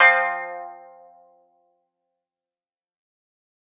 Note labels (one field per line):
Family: guitar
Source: acoustic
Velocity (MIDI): 50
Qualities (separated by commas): fast decay